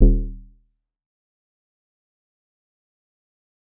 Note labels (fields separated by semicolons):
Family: bass; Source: synthesizer; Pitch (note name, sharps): D#1; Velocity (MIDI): 50; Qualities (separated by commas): dark, fast decay, percussive